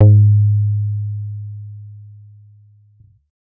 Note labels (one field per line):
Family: bass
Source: synthesizer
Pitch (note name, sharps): G#2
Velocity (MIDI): 75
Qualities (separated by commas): dark